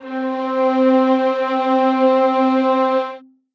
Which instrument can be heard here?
acoustic string instrument